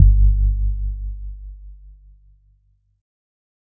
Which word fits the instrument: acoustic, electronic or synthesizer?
electronic